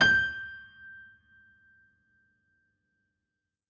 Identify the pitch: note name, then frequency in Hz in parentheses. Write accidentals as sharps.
G6 (1568 Hz)